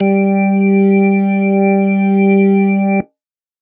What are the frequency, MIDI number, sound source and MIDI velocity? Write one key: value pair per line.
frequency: 196 Hz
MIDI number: 55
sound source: electronic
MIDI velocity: 50